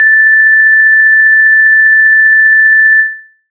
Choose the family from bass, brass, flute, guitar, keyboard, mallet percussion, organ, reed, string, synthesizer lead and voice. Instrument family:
bass